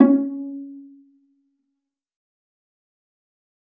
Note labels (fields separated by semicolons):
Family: string; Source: acoustic; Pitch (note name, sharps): C#4; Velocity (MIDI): 100; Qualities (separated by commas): dark, fast decay, reverb